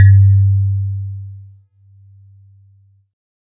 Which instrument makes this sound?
synthesizer keyboard